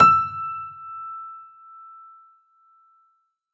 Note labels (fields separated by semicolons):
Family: keyboard; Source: acoustic; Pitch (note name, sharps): E6; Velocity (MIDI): 127; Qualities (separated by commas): reverb